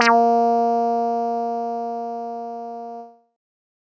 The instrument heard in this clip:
synthesizer bass